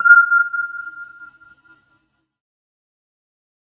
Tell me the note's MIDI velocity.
25